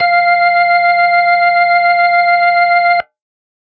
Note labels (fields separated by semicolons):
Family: organ; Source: electronic; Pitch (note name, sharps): F5; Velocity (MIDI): 100